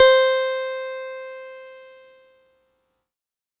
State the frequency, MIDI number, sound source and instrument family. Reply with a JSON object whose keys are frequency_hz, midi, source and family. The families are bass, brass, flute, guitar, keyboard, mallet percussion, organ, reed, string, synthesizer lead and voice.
{"frequency_hz": 523.3, "midi": 72, "source": "electronic", "family": "keyboard"}